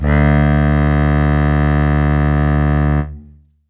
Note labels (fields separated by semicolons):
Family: reed; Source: acoustic; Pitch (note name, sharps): D2; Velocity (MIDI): 100; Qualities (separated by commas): reverb